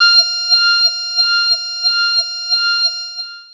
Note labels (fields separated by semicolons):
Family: voice; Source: synthesizer; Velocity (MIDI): 100; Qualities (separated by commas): bright, long release, non-linear envelope, tempo-synced